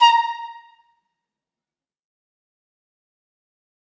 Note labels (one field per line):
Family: flute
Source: acoustic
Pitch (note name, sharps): A#5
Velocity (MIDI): 127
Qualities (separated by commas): fast decay, percussive, reverb